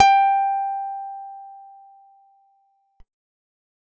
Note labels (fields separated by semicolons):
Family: guitar; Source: acoustic; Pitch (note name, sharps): G5; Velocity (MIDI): 100